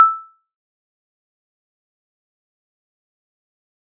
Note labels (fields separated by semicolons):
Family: mallet percussion; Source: acoustic; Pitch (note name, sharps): E6; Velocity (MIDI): 100; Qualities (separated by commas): fast decay, percussive